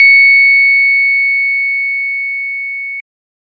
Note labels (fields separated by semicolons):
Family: organ; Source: electronic; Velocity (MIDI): 75